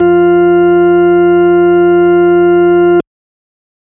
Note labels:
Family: organ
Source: electronic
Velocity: 75

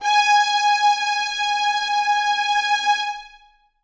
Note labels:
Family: string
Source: acoustic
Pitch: G#5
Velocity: 127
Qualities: bright, reverb

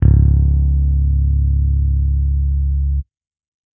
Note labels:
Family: bass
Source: electronic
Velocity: 127

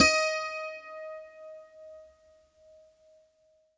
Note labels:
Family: guitar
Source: acoustic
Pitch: D#5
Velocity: 25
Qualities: bright, reverb

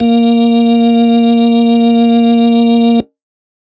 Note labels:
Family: organ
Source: electronic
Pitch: A#3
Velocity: 100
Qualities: distorted

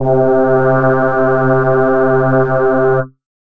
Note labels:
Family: voice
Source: synthesizer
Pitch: C3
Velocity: 50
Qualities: multiphonic

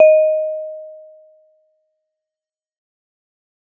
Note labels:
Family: mallet percussion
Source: acoustic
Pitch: D#5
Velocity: 100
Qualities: dark, fast decay

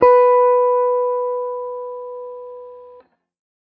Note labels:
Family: guitar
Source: electronic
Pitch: B4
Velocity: 75

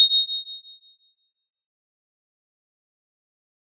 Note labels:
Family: guitar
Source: synthesizer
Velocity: 127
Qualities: bright, fast decay, percussive

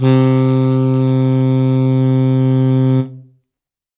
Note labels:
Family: reed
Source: acoustic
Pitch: C3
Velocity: 50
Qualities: reverb

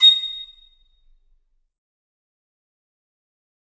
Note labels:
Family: flute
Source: acoustic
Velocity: 100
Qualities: bright, fast decay, percussive, reverb

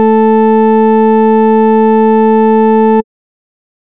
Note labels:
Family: bass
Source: synthesizer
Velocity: 127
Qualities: distorted

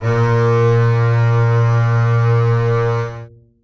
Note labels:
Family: string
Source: acoustic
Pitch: A#2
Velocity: 127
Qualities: reverb

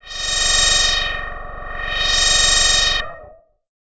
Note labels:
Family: bass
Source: synthesizer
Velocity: 25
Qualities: tempo-synced

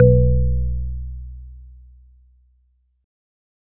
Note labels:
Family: organ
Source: electronic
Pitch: B1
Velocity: 50

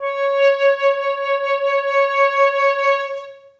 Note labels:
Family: flute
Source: acoustic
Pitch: C#5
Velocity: 25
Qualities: reverb

